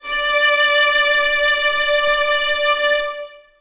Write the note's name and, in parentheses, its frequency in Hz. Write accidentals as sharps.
D5 (587.3 Hz)